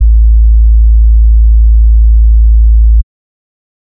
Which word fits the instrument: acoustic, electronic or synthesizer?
synthesizer